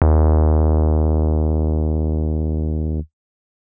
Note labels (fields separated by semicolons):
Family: keyboard; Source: electronic; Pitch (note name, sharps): D#2; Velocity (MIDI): 127; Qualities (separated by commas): distorted